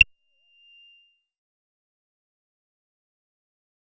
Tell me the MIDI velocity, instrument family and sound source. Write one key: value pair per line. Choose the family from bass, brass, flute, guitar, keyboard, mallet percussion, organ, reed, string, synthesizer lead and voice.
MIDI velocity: 127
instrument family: bass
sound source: synthesizer